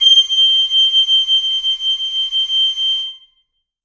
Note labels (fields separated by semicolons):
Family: reed; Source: acoustic; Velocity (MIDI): 127; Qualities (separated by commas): bright, reverb